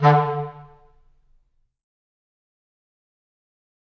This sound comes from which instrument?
acoustic reed instrument